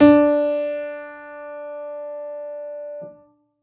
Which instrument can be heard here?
acoustic keyboard